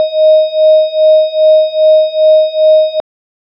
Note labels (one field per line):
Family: organ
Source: electronic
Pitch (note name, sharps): D#5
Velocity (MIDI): 25